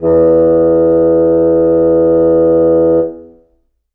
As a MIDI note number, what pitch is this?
40